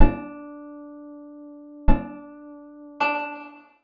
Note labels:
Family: guitar; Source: acoustic; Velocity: 100; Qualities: percussive, reverb

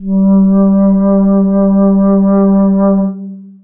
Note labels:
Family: flute; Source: acoustic; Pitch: G3; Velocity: 25; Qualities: long release, reverb

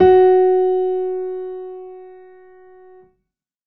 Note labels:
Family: keyboard; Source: acoustic; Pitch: F#4; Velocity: 75; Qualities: reverb

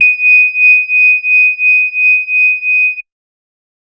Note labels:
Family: organ; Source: electronic; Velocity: 50; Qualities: bright

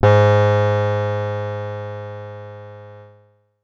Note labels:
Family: guitar; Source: acoustic; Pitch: G#2; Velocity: 25; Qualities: bright, distorted

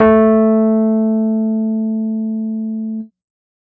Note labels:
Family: keyboard; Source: electronic; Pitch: A3; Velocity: 127

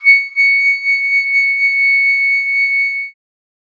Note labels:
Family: flute; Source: acoustic; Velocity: 25

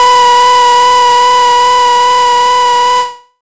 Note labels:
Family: bass; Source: synthesizer; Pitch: B4; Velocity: 127; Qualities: bright, distorted, non-linear envelope

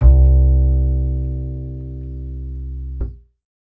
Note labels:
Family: bass; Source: acoustic; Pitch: C2; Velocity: 50; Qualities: dark

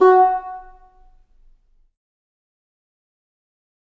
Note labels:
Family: reed; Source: acoustic; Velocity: 100; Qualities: fast decay, percussive, reverb

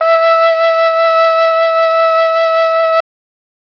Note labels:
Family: flute; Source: electronic; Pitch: E5; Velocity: 127

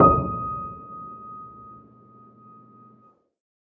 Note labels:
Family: keyboard; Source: acoustic; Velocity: 25; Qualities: reverb

